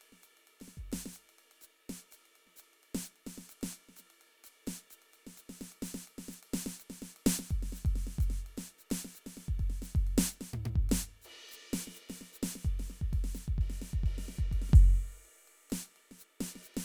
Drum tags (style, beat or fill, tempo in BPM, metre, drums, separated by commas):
linear jazz, beat, 128 BPM, 4/4, crash, ride, hi-hat pedal, snare, floor tom, kick